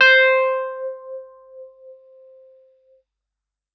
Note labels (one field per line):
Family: keyboard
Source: electronic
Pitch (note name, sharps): C5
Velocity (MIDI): 127